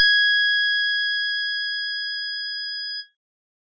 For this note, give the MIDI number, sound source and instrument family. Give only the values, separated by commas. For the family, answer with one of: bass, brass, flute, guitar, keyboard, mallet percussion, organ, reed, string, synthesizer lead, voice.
92, electronic, organ